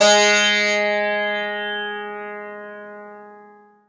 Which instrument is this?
acoustic guitar